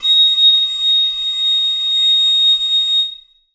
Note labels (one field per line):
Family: reed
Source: acoustic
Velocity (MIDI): 50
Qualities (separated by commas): bright, reverb